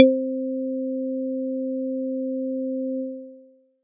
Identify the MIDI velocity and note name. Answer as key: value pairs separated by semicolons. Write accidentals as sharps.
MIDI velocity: 75; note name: C4